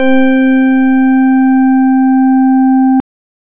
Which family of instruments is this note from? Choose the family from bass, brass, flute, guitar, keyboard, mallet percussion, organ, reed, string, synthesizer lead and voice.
organ